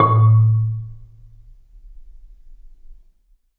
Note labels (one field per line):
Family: mallet percussion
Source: acoustic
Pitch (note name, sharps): A2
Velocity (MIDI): 50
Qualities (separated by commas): dark, reverb